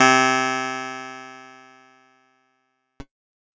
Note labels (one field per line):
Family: keyboard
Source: electronic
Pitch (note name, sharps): C3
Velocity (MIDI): 75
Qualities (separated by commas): bright